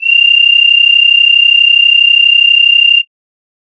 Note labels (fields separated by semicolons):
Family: flute; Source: synthesizer; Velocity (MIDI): 100; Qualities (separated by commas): bright